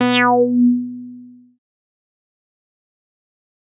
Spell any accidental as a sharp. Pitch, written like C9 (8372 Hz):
B3 (246.9 Hz)